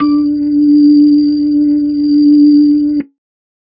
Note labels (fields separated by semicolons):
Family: organ; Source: electronic; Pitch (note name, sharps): D4; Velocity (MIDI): 50